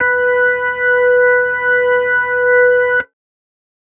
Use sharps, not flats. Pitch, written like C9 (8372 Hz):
B4 (493.9 Hz)